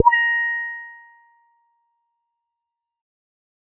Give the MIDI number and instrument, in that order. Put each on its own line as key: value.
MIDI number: 82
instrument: synthesizer bass